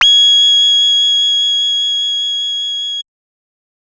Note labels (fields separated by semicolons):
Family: bass; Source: synthesizer; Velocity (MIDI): 25; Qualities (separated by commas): bright, distorted